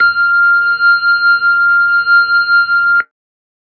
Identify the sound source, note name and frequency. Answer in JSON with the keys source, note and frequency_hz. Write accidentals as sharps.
{"source": "electronic", "note": "F6", "frequency_hz": 1397}